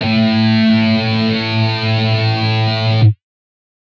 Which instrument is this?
electronic guitar